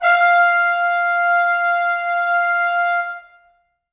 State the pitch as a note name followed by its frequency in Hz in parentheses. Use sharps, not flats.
F5 (698.5 Hz)